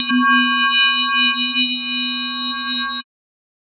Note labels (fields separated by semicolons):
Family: mallet percussion; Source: synthesizer; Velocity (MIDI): 127; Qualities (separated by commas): bright, multiphonic, non-linear envelope